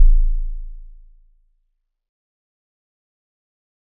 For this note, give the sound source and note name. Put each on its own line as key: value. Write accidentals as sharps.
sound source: synthesizer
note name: A0